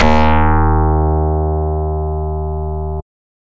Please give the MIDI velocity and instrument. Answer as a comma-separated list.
127, synthesizer bass